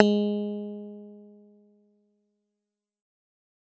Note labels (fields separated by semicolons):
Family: bass; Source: synthesizer; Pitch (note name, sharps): G#3; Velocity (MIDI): 25; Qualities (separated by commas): fast decay